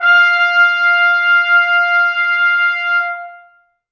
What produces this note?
acoustic brass instrument